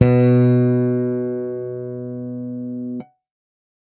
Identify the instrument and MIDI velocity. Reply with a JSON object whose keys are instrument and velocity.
{"instrument": "electronic bass", "velocity": 127}